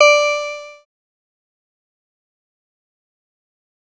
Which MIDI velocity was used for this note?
127